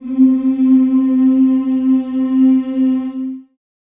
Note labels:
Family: voice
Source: acoustic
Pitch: C4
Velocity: 100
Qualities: dark, long release, reverb

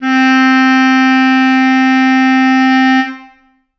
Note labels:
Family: reed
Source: acoustic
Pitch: C4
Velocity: 127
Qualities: reverb

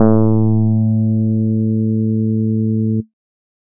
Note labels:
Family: bass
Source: synthesizer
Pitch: A2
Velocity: 127

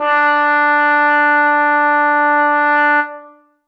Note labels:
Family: brass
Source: acoustic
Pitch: D4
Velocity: 75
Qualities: reverb

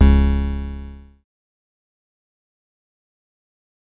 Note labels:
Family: bass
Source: synthesizer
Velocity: 100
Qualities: bright, distorted, fast decay

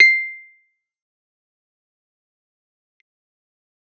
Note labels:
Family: keyboard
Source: electronic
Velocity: 100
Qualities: fast decay, percussive

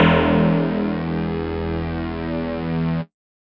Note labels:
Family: mallet percussion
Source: electronic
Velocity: 127

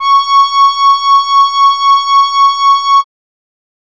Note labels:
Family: keyboard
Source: acoustic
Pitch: C#6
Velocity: 50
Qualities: bright

